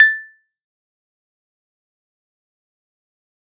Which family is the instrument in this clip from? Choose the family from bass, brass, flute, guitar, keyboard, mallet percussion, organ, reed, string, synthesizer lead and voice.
keyboard